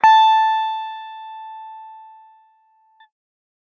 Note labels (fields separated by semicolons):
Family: guitar; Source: electronic; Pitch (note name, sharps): A5; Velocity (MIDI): 50; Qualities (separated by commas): distorted